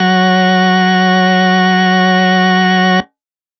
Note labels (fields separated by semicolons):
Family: organ; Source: electronic; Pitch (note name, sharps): F#3; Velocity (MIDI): 75; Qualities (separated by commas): distorted